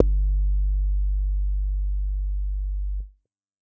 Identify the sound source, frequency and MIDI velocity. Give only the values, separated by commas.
synthesizer, 49 Hz, 50